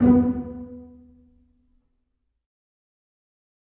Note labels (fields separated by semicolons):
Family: string; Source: acoustic; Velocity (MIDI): 127; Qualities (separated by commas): dark, fast decay, reverb